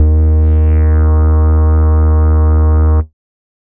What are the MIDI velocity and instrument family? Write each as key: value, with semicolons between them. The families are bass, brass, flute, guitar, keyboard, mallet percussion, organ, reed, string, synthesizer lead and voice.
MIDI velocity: 127; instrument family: bass